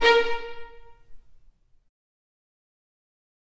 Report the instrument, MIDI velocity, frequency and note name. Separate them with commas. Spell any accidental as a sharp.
acoustic string instrument, 127, 466.2 Hz, A#4